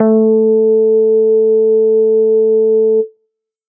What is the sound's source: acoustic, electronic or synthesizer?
synthesizer